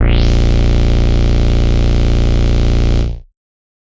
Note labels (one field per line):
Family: bass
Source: synthesizer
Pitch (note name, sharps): A#0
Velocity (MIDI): 100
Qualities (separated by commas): bright, distorted